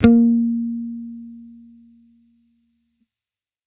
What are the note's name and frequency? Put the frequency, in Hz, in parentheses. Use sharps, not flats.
A#3 (233.1 Hz)